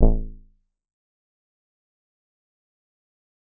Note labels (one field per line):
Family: bass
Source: synthesizer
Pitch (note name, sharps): A0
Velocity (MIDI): 100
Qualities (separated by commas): dark, fast decay, percussive